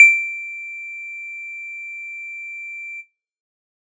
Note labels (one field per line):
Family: bass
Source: synthesizer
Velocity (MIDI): 100